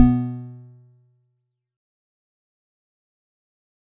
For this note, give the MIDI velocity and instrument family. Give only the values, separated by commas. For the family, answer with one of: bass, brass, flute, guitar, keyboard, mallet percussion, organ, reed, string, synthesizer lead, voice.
127, mallet percussion